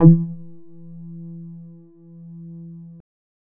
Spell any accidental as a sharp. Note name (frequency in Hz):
E3 (164.8 Hz)